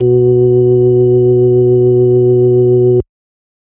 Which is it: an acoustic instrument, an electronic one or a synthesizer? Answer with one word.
electronic